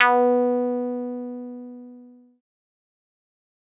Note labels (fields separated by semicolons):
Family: synthesizer lead; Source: synthesizer; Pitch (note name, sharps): B3; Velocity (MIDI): 75; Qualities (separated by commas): distorted, fast decay